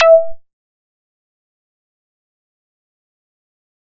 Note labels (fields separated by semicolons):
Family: bass; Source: synthesizer; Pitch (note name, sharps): E5; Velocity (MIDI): 75; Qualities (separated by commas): fast decay, percussive